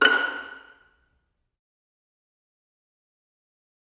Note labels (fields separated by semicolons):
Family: string; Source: acoustic; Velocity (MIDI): 75; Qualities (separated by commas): fast decay, percussive, reverb